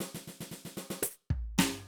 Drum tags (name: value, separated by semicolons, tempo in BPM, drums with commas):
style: country; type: fill; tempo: 114 BPM; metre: 4/4; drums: snare, high tom, floor tom, kick